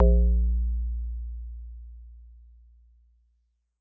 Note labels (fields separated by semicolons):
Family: guitar; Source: synthesizer; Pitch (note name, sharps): A#1; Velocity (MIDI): 75; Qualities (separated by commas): dark